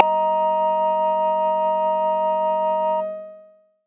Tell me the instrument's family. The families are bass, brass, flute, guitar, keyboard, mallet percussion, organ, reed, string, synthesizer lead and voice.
bass